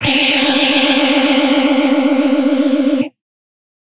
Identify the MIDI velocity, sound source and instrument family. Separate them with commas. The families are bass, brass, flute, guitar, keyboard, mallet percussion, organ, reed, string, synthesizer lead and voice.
75, electronic, guitar